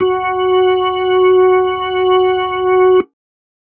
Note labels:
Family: organ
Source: electronic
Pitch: F#4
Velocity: 50

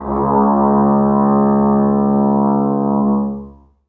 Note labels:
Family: brass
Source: acoustic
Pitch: C#2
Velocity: 50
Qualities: long release, reverb

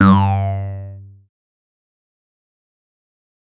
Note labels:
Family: bass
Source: synthesizer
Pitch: G2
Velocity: 25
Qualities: distorted, fast decay

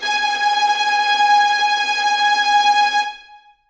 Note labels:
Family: string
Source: acoustic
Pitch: G#5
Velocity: 127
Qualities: bright, non-linear envelope, reverb

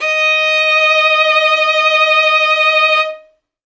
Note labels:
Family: string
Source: acoustic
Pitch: D#5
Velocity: 75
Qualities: bright, reverb

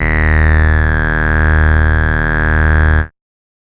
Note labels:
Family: bass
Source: synthesizer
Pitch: D#1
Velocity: 25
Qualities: bright, distorted, multiphonic

